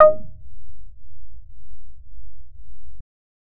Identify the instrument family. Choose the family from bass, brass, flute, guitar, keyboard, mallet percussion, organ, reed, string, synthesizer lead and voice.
bass